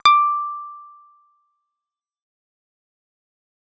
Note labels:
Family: bass; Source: synthesizer; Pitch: D6; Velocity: 75; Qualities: fast decay

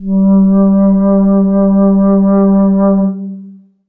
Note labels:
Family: flute; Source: acoustic; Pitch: G3; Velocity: 25; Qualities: dark, long release, reverb

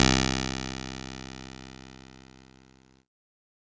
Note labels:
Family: keyboard; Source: electronic; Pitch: C2; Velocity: 75; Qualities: bright, distorted

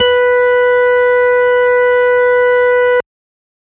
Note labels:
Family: organ; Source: electronic; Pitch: B4; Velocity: 127

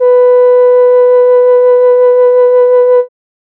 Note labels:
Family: keyboard; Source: synthesizer; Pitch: B4; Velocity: 50

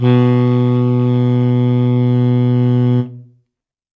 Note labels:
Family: reed; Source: acoustic; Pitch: B2; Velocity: 25; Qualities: reverb

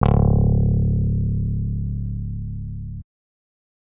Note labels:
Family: keyboard; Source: electronic; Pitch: C#1; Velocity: 100; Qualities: distorted

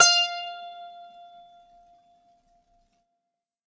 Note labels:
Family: guitar; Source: acoustic; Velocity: 127; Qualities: bright

